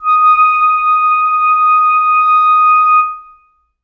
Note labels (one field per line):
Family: reed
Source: acoustic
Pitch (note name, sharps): D#6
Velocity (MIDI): 50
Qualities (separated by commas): reverb